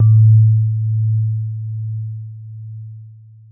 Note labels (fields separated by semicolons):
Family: keyboard; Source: electronic; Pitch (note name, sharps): A2; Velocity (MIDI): 100; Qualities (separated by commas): dark, long release